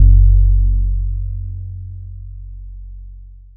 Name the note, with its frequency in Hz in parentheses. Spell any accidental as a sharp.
F#1 (46.25 Hz)